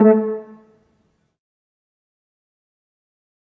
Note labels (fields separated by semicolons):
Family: flute; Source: acoustic; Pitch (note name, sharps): A3; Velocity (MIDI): 50; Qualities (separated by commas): fast decay, percussive, reverb